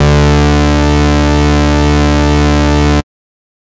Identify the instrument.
synthesizer bass